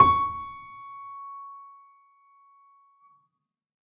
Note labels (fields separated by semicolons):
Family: keyboard; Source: acoustic; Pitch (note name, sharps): C#6; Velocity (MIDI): 75